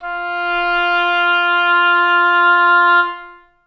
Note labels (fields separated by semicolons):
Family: reed; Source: acoustic; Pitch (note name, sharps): F4; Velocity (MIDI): 75; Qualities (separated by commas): reverb